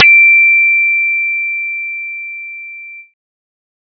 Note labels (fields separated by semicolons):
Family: bass; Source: synthesizer; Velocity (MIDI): 25; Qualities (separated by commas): bright